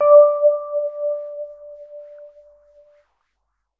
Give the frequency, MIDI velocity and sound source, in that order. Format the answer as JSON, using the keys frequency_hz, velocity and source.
{"frequency_hz": 587.3, "velocity": 50, "source": "electronic"}